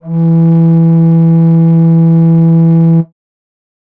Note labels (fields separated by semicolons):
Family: flute; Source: acoustic; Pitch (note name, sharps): E3; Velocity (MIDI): 25; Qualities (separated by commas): dark